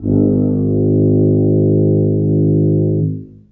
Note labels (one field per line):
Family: brass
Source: acoustic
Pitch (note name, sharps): G#1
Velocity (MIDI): 25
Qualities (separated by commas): dark, reverb